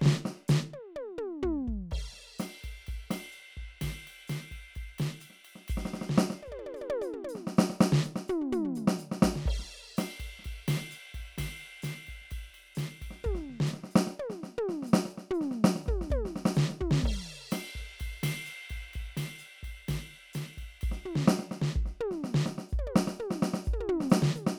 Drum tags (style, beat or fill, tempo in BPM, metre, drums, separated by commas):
bossa nova, beat, 127 BPM, 4/4, crash, ride, hi-hat pedal, snare, high tom, mid tom, floor tom, kick